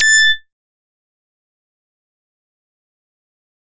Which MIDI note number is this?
93